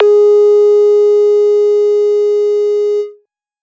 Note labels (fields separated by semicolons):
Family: bass; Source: synthesizer; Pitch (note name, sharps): G#4; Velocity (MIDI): 50; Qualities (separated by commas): distorted